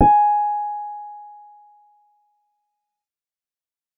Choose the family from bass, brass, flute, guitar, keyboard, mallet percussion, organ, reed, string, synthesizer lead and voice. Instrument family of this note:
keyboard